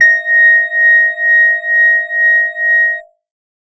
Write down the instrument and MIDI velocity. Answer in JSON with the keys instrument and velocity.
{"instrument": "electronic organ", "velocity": 127}